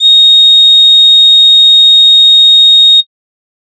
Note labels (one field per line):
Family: flute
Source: synthesizer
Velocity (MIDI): 50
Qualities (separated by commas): bright